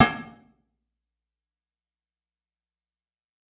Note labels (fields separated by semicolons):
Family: guitar; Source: electronic; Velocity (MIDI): 50; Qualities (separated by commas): bright, fast decay, percussive, reverb